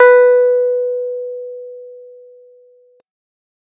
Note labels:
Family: keyboard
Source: electronic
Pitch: B4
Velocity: 127

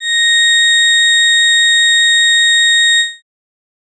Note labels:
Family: organ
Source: electronic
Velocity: 127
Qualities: bright

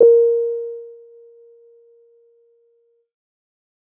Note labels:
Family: keyboard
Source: electronic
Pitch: A#4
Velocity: 25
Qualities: dark

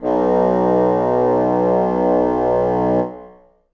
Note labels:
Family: reed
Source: acoustic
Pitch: B1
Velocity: 75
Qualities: reverb

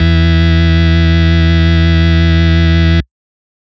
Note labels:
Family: organ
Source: electronic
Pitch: E2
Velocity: 127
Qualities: distorted

